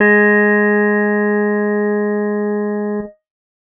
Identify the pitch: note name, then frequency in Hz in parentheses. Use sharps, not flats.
G#3 (207.7 Hz)